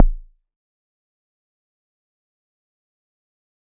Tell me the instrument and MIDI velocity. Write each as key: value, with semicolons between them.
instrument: acoustic mallet percussion instrument; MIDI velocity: 100